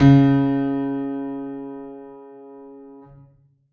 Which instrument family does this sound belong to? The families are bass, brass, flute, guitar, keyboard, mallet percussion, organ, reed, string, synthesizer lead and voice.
keyboard